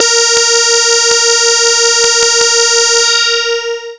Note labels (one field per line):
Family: bass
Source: synthesizer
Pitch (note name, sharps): A#4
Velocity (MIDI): 127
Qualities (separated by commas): bright, distorted, long release